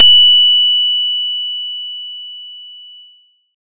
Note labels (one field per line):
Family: guitar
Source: acoustic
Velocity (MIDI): 75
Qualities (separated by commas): bright